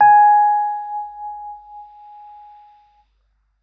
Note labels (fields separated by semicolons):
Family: keyboard; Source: electronic; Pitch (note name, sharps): G#5; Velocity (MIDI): 50